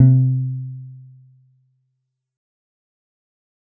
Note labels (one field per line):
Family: guitar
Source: synthesizer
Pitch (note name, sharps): C3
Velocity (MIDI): 25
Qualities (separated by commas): dark, fast decay